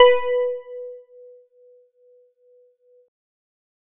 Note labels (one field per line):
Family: keyboard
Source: electronic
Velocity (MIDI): 100